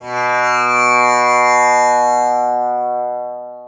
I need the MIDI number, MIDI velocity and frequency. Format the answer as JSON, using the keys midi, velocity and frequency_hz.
{"midi": 47, "velocity": 50, "frequency_hz": 123.5}